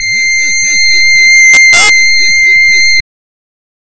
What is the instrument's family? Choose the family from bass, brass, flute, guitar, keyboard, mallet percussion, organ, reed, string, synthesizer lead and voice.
reed